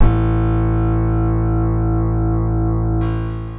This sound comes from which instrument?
acoustic guitar